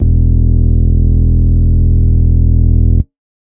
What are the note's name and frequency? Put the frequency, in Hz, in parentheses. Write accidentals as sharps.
E1 (41.2 Hz)